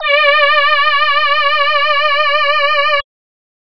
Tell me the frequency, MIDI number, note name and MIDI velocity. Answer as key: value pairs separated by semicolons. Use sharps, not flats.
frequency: 587.3 Hz; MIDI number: 74; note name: D5; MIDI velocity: 50